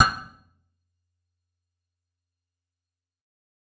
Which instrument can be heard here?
electronic guitar